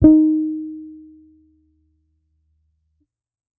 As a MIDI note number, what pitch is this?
63